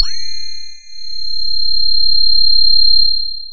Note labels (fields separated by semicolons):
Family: voice; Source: synthesizer; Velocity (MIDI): 50; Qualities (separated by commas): bright, long release